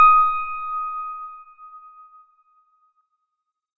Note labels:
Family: organ; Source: electronic; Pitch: D#6; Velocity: 25; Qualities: bright

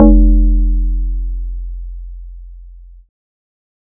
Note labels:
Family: bass; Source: synthesizer; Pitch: F1; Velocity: 100

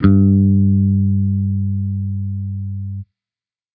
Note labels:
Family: bass; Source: electronic; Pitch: G2; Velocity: 50

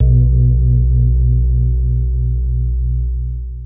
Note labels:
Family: mallet percussion; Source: acoustic; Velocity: 100; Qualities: dark, long release, multiphonic

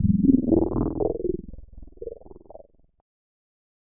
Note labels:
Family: keyboard; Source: electronic; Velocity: 75; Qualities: distorted, non-linear envelope

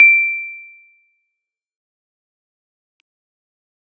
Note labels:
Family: keyboard; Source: electronic; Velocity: 25; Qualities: fast decay, percussive

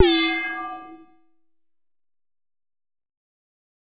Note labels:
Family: bass; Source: synthesizer; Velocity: 75; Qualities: bright, distorted

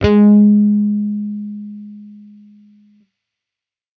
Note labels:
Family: bass; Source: electronic; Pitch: G#3; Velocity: 127; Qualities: distorted

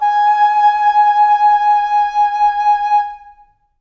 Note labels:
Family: flute; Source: acoustic; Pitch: G#5; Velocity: 75; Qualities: reverb

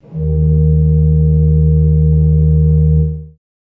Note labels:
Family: organ; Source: acoustic; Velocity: 127; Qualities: dark, reverb

